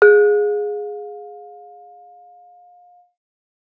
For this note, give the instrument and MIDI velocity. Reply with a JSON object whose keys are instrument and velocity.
{"instrument": "acoustic mallet percussion instrument", "velocity": 100}